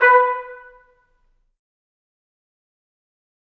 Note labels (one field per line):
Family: brass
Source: acoustic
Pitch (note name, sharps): B4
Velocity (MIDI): 50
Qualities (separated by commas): fast decay, percussive, reverb